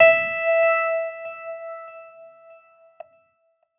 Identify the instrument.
electronic keyboard